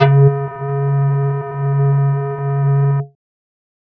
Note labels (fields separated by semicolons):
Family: flute; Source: synthesizer; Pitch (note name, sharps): C#3; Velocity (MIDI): 100; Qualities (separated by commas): distorted